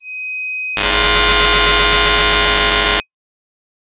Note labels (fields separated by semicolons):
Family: voice; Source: synthesizer; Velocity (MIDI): 127; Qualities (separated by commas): bright